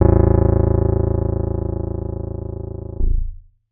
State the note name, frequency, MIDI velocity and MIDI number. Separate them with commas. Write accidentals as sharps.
A0, 27.5 Hz, 50, 21